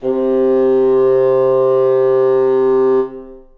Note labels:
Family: reed; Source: acoustic; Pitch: C3; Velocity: 75; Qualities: long release, reverb

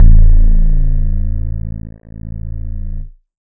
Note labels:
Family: synthesizer lead; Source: synthesizer; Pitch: A0; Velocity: 127; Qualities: distorted

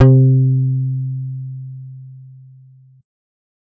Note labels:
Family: bass; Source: synthesizer; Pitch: C3; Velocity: 25

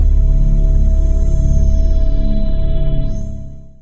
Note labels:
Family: synthesizer lead; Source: synthesizer; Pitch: C#0; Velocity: 50; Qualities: long release

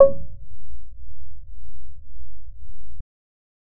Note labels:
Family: bass; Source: synthesizer; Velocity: 50

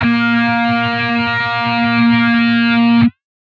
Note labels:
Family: guitar; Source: synthesizer; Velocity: 100

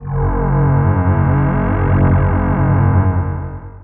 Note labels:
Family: voice; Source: synthesizer; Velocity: 75; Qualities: distorted, long release

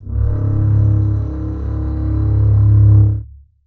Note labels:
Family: string; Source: acoustic; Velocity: 25; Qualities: reverb

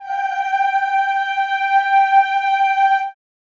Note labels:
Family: voice; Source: acoustic; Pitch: G5; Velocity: 127; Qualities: reverb

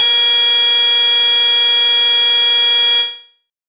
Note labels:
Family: bass; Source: synthesizer; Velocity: 25; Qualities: bright, distorted

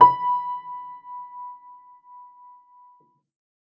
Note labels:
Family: keyboard; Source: acoustic; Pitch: B5; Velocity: 100; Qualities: reverb

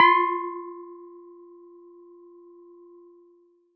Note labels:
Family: mallet percussion; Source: acoustic; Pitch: F4; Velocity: 127

